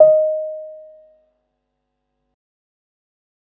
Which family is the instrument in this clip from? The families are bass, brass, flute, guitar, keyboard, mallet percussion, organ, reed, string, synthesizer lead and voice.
keyboard